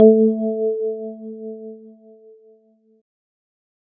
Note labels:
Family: keyboard; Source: electronic; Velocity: 75; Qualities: dark

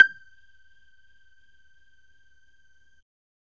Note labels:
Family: bass; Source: synthesizer; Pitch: G6; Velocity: 25; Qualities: percussive

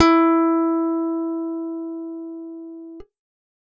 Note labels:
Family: guitar; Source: acoustic; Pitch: E4; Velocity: 75

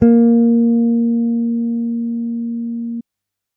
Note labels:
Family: bass; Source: electronic; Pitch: A#3; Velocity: 50

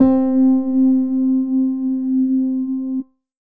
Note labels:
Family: keyboard; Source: electronic; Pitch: C4; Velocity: 25; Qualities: reverb

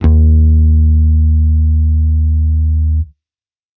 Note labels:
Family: bass; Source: electronic; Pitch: D#2; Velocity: 100

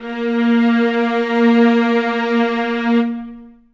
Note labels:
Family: string; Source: acoustic; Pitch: A#3; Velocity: 75; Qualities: long release, reverb

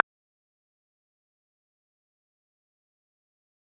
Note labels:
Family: guitar; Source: electronic; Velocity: 50; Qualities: fast decay, percussive

